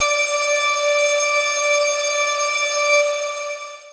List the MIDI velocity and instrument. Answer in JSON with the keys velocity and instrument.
{"velocity": 50, "instrument": "electronic guitar"}